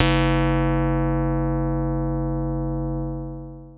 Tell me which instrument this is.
electronic keyboard